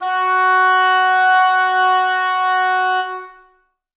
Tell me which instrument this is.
acoustic reed instrument